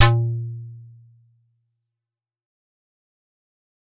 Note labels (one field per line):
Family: keyboard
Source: acoustic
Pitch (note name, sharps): A#2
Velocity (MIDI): 127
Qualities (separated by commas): fast decay